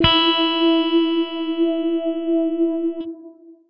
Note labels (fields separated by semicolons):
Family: guitar; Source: electronic; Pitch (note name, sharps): E4; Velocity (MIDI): 50; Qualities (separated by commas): distorted, long release